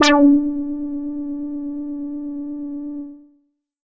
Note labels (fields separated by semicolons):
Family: bass; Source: synthesizer; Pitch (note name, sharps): D4; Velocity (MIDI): 50; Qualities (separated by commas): distorted, tempo-synced